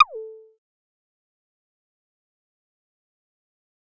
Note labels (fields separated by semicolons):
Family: bass; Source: synthesizer; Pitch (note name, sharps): A4; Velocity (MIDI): 50; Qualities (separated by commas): fast decay, percussive